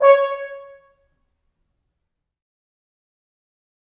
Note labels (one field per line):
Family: brass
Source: acoustic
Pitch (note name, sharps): C#5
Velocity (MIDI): 100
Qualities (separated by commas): fast decay, percussive, reverb